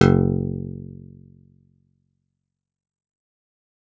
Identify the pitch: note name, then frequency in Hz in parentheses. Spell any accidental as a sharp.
F#1 (46.25 Hz)